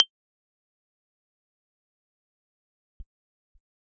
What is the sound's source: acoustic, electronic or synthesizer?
electronic